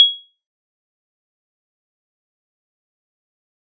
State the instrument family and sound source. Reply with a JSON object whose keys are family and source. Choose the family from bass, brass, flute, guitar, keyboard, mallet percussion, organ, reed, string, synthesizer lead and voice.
{"family": "mallet percussion", "source": "acoustic"}